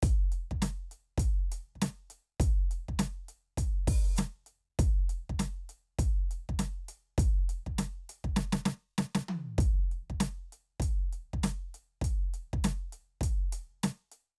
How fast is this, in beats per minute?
100 BPM